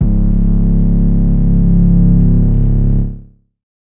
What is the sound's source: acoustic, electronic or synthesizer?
synthesizer